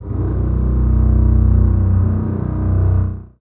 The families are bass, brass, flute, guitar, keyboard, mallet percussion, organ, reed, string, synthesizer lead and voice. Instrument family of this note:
string